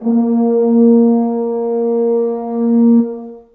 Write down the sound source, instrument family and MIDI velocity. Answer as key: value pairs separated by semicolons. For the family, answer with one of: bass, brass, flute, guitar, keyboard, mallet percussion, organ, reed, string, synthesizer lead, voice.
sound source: acoustic; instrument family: brass; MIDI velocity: 25